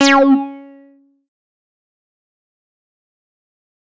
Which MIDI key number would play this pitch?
61